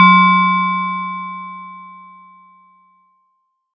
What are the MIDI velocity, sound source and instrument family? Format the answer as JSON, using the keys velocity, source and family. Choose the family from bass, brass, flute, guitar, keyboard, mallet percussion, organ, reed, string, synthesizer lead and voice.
{"velocity": 127, "source": "acoustic", "family": "mallet percussion"}